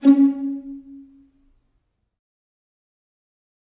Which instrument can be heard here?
acoustic string instrument